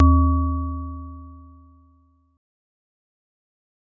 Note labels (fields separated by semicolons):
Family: mallet percussion; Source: acoustic; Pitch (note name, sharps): D#2; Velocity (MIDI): 127; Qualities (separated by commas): dark, fast decay